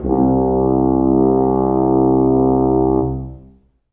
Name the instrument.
acoustic brass instrument